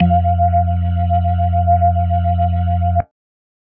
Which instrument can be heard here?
electronic organ